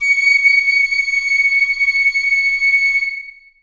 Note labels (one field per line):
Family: flute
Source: acoustic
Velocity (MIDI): 25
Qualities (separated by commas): reverb